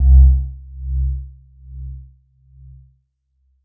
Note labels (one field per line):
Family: mallet percussion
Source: electronic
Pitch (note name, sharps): C2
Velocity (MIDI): 50